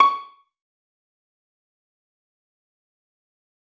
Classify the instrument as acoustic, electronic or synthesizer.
acoustic